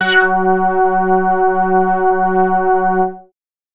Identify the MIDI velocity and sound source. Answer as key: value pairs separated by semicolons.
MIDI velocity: 75; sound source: synthesizer